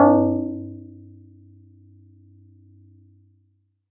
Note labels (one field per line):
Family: mallet percussion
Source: acoustic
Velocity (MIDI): 75